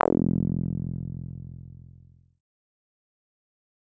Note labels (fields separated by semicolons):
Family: synthesizer lead; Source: synthesizer; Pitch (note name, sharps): F1; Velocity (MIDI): 100; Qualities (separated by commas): distorted, fast decay